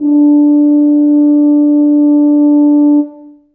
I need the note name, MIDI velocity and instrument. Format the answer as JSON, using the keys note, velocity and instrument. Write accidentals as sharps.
{"note": "D4", "velocity": 75, "instrument": "acoustic brass instrument"}